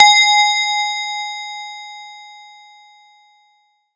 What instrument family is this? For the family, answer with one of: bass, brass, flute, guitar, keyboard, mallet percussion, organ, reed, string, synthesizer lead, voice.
mallet percussion